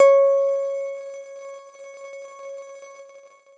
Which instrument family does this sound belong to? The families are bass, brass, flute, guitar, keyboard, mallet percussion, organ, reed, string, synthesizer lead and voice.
guitar